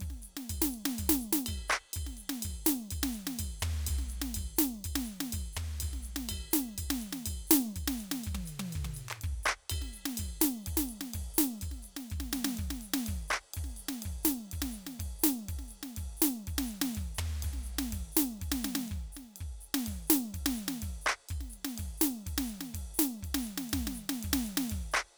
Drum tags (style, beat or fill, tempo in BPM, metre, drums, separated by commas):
calypso, beat, 124 BPM, 4/4, ride, ride bell, closed hi-hat, hi-hat pedal, percussion, snare, high tom, mid tom, floor tom, kick